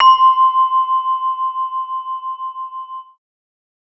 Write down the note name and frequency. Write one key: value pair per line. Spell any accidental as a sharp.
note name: C6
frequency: 1047 Hz